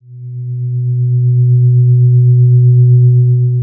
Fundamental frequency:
123.5 Hz